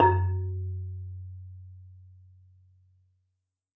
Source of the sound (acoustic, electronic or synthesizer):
acoustic